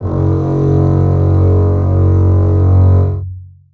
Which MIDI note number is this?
30